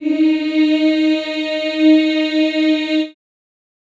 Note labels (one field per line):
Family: voice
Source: acoustic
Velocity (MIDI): 75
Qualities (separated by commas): reverb